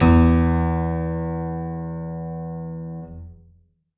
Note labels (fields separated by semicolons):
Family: keyboard; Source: acoustic; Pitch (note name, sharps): E2; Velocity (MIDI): 127; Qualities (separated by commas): reverb